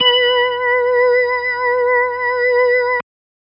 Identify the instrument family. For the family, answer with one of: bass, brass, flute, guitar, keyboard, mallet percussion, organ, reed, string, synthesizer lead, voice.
organ